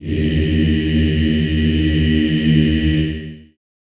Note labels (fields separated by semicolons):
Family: voice; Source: acoustic; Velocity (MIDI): 127; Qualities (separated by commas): long release, reverb